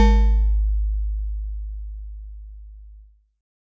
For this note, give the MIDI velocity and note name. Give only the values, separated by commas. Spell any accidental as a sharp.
75, G#1